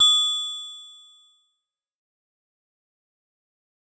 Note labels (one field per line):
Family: mallet percussion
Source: acoustic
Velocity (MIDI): 50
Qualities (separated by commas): bright, fast decay